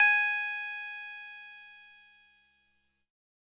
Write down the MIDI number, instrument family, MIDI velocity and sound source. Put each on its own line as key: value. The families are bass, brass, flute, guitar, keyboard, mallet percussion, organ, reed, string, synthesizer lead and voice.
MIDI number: 80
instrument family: keyboard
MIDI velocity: 127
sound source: electronic